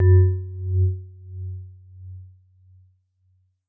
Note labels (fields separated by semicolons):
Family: mallet percussion; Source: acoustic; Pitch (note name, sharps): F#2; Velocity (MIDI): 50; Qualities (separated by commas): dark, non-linear envelope